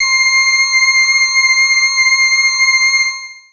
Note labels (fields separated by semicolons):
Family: voice; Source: synthesizer; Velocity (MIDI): 50; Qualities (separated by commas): bright, long release